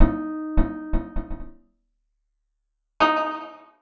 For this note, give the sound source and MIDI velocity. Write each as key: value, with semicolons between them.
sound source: acoustic; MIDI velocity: 50